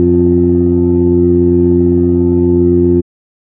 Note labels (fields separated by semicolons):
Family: organ; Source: electronic; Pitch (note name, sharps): F2; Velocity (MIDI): 50; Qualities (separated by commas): dark